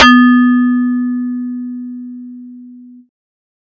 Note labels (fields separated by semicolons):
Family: bass; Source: synthesizer; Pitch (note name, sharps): B3; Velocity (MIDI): 127